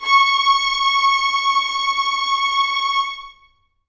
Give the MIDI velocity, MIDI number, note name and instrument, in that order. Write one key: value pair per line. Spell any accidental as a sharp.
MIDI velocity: 100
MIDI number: 85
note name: C#6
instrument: acoustic string instrument